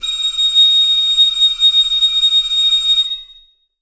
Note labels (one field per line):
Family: flute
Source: acoustic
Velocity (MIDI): 25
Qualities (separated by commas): bright, reverb